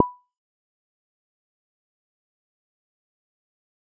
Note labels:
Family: bass; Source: synthesizer; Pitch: B5; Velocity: 50; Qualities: fast decay, percussive

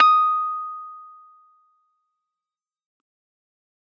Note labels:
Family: keyboard; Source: electronic; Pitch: D#6; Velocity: 100; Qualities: fast decay

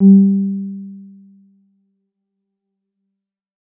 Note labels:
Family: keyboard; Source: electronic; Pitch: G3; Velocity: 25; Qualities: dark

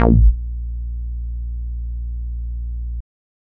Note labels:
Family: bass; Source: synthesizer; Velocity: 25; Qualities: distorted

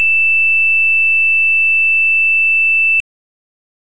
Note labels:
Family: organ; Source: electronic; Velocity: 127; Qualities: bright

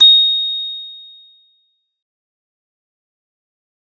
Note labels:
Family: mallet percussion; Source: acoustic; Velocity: 75; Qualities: bright, fast decay

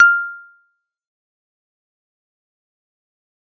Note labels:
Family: keyboard; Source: electronic; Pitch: F6; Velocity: 75; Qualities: fast decay, percussive

